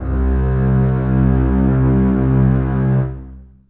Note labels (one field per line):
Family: string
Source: acoustic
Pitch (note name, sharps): C2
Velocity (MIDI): 100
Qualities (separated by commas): long release, reverb